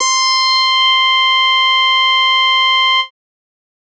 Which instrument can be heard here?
synthesizer bass